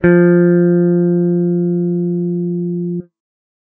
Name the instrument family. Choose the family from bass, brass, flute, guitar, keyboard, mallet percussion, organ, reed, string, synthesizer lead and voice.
guitar